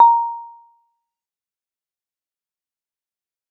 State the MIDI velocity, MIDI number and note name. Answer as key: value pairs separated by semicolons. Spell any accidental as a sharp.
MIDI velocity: 50; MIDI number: 82; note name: A#5